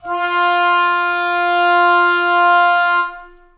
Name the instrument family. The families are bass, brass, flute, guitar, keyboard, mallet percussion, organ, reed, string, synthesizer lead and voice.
reed